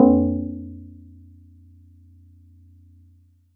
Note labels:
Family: mallet percussion; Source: acoustic; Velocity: 50

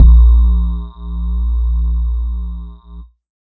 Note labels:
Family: synthesizer lead; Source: synthesizer; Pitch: A#1; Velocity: 100; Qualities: distorted

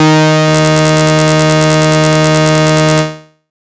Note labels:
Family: bass; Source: synthesizer; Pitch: D#3; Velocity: 50; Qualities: bright, distorted

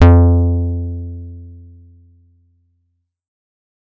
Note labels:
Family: guitar; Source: electronic; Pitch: F2; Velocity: 100

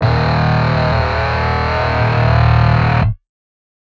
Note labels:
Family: guitar; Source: synthesizer; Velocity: 75

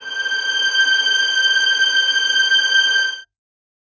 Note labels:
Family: string; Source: acoustic; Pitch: G6; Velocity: 50; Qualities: reverb

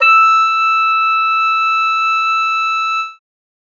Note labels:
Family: reed; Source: acoustic; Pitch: E6; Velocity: 100; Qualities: bright

